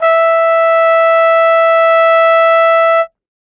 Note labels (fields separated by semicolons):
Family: brass; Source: acoustic; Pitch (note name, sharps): E5; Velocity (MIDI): 25